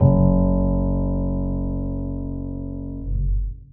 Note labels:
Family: keyboard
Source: acoustic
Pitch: F#1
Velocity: 50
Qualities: dark, reverb

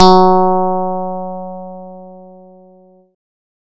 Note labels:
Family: bass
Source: synthesizer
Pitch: F#3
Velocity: 127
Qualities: bright

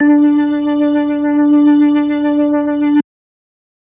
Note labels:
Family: organ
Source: electronic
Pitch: D4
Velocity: 50

